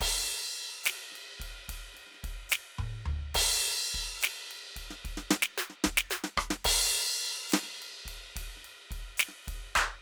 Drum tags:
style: blues shuffle; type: beat; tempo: 72 BPM; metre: 4/4; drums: crash, ride, hi-hat pedal, percussion, snare, cross-stick, mid tom, floor tom, kick

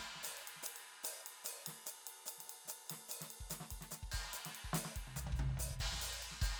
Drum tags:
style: fast jazz; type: beat; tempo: 290 BPM; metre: 4/4; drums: ride, hi-hat pedal, snare, high tom, floor tom, kick

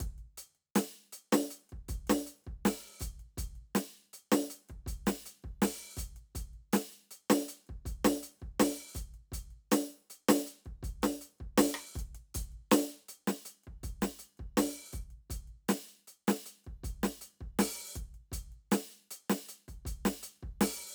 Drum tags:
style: funk; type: beat; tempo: 80 BPM; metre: 4/4; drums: closed hi-hat, open hi-hat, hi-hat pedal, snare, cross-stick, kick

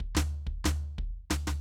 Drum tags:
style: Afro-Cuban bembé; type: fill; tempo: 122 BPM; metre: 4/4; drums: snare, floor tom, kick

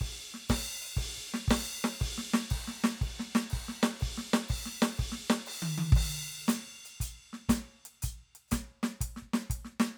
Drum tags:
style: rock; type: beat; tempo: 120 BPM; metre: 4/4; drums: crash, ride, closed hi-hat, open hi-hat, hi-hat pedal, snare, high tom, kick

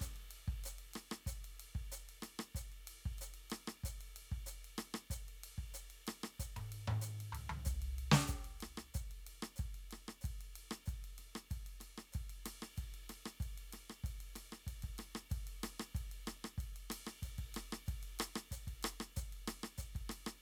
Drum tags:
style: Afrobeat; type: beat; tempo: 94 BPM; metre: 4/4; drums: ride, hi-hat pedal, snare, cross-stick, high tom, floor tom, kick

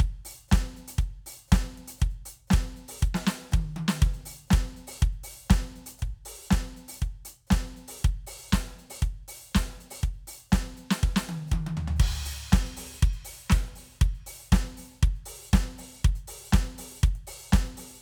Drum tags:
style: disco; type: beat; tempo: 120 BPM; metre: 4/4; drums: crash, closed hi-hat, open hi-hat, hi-hat pedal, snare, high tom, floor tom, kick

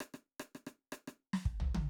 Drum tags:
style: Afro-Cuban rumba; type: fill; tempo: 110 BPM; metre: 4/4; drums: snare, cross-stick, high tom, floor tom, kick

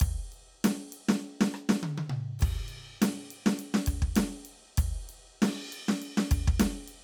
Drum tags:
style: rock; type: beat; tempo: 100 BPM; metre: 4/4; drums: crash, ride, snare, cross-stick, high tom, mid tom, kick

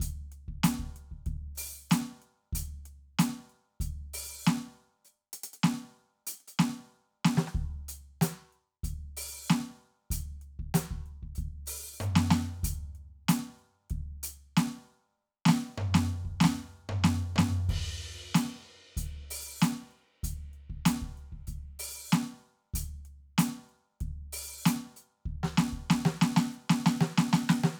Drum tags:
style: funk; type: beat; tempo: 95 BPM; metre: 4/4; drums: ride, closed hi-hat, open hi-hat, hi-hat pedal, snare, cross-stick, floor tom, kick

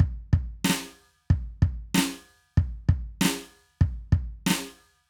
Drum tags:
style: rock; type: beat; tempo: 94 BPM; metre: 4/4; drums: snare, kick

